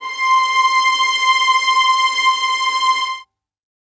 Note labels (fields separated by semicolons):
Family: string; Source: acoustic; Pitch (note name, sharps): C6; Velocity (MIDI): 127; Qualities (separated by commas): reverb